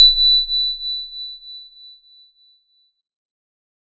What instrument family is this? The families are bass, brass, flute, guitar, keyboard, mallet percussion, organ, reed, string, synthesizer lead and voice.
organ